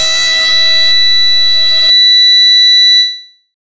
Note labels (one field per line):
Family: bass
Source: synthesizer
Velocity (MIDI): 127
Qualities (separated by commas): bright, distorted